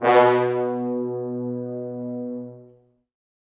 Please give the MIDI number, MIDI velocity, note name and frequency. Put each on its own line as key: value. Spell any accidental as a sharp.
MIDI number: 47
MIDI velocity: 100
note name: B2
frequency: 123.5 Hz